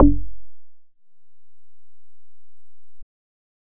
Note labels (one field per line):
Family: bass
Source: synthesizer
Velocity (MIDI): 25